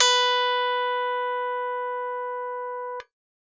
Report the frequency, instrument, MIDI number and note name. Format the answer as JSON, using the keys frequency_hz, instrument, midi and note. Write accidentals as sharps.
{"frequency_hz": 493.9, "instrument": "electronic keyboard", "midi": 71, "note": "B4"}